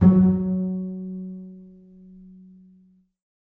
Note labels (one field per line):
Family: string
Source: acoustic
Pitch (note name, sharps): F#3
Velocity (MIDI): 127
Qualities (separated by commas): dark, reverb